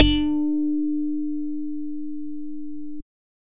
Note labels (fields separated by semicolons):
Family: bass; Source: synthesizer; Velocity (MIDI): 100